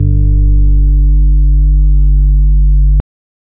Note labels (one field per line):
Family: organ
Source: electronic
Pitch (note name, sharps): G1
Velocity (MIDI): 50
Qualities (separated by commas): dark